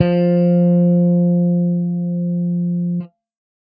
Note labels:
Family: bass; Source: electronic; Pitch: F3; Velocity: 127

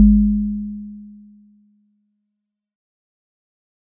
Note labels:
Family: mallet percussion; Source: acoustic; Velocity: 50; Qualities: fast decay

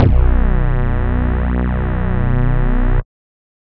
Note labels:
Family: bass; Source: synthesizer; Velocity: 127

